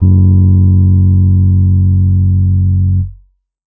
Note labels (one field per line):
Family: keyboard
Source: electronic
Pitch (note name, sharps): F#1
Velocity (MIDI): 75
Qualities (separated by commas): distorted